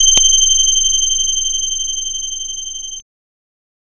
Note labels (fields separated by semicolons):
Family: bass; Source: synthesizer; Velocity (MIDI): 50; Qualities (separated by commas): bright, distorted, multiphonic